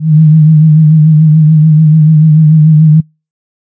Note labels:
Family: flute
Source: synthesizer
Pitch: D#3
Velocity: 127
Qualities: dark

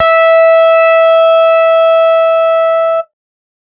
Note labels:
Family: guitar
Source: electronic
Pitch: E5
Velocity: 127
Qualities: distorted

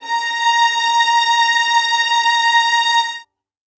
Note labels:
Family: string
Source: acoustic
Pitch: A#5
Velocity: 100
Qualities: reverb

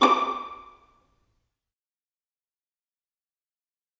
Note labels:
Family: string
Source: acoustic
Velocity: 25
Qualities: fast decay, percussive, reverb

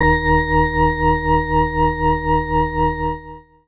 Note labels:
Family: organ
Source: electronic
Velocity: 75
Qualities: distorted

